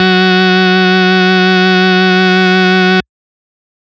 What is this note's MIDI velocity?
25